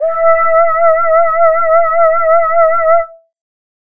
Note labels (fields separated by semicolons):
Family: voice; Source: synthesizer; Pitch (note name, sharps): E5; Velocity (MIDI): 127